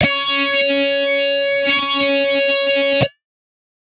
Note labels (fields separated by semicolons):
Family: guitar; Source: synthesizer; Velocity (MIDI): 75; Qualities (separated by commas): bright, distorted